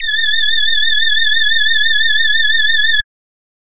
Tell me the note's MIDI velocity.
50